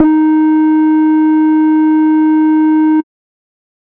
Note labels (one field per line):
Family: bass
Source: synthesizer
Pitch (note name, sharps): D#4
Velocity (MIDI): 100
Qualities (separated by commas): distorted, tempo-synced